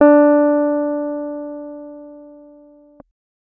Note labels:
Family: keyboard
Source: electronic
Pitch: D4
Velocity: 75

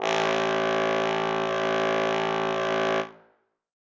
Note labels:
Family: brass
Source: acoustic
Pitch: A1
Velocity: 127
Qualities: reverb

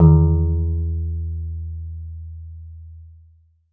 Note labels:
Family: guitar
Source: synthesizer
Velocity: 127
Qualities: dark

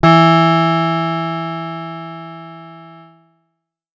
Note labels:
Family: guitar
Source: acoustic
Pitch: E3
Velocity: 50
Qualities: bright, distorted

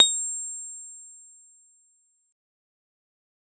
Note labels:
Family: guitar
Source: synthesizer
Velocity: 50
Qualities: bright, fast decay

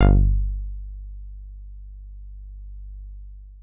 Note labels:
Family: guitar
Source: synthesizer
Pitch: G1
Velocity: 25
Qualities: long release

